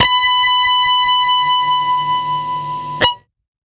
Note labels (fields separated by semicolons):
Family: guitar; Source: electronic; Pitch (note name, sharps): B5; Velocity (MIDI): 50; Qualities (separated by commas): distorted